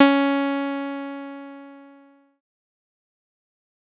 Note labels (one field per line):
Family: bass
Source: synthesizer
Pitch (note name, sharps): C#4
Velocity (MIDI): 75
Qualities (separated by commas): distorted, fast decay